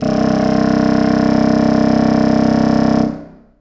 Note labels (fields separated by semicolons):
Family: reed; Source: acoustic; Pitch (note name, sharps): C1; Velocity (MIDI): 127; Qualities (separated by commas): distorted, reverb